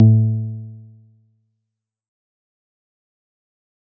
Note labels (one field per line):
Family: guitar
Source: synthesizer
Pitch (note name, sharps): A2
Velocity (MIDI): 127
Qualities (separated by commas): dark, fast decay